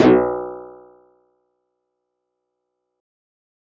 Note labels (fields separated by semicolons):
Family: guitar; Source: synthesizer; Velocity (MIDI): 127